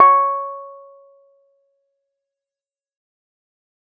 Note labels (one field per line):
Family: keyboard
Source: electronic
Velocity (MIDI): 25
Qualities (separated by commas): fast decay